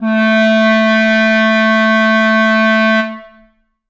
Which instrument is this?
acoustic reed instrument